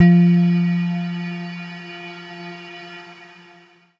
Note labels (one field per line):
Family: guitar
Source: electronic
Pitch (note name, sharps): F3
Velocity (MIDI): 75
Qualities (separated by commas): long release